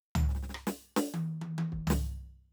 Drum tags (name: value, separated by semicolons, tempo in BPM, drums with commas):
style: funk; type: fill; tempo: 95 BPM; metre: 4/4; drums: snare, cross-stick, high tom, floor tom, kick